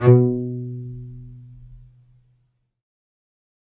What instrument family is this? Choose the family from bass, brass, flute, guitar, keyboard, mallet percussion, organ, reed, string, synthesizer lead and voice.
string